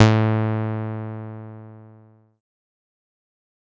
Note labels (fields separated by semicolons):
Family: bass; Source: synthesizer; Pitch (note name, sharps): A2; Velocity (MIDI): 75; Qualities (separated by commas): distorted, fast decay